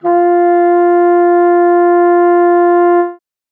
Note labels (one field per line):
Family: reed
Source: acoustic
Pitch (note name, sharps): F4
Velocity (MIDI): 50